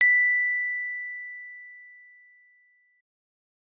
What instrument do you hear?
electronic keyboard